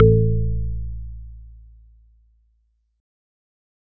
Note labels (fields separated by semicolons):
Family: organ; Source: electronic; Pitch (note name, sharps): A1; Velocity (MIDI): 100